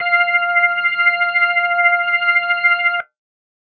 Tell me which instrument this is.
electronic organ